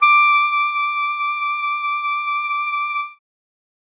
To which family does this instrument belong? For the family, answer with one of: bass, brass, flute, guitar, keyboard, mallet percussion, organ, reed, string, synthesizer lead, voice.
reed